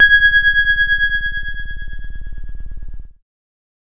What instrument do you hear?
electronic keyboard